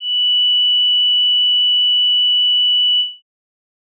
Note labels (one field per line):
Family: organ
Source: electronic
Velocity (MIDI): 100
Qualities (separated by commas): bright